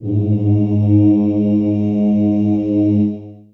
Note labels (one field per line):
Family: voice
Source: acoustic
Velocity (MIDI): 127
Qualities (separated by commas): dark, long release, reverb